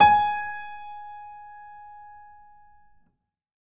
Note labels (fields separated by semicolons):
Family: keyboard; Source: acoustic; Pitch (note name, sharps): G#5; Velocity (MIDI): 127; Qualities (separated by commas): reverb